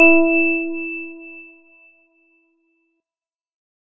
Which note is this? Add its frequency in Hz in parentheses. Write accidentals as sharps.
E4 (329.6 Hz)